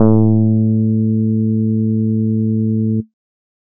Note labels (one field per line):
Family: bass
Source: synthesizer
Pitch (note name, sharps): A2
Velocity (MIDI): 100